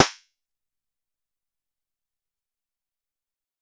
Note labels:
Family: guitar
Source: synthesizer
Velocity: 127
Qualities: fast decay, percussive

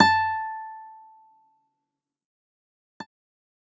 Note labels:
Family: guitar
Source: electronic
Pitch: A5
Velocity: 25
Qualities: fast decay

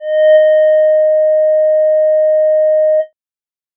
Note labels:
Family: bass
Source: synthesizer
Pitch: D#5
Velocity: 127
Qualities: dark

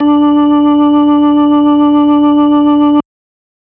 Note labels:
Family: organ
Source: electronic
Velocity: 100

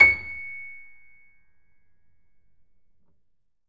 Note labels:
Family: keyboard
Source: acoustic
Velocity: 100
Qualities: reverb

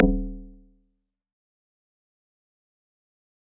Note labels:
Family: mallet percussion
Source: acoustic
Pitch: D#1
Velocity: 75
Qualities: fast decay, percussive

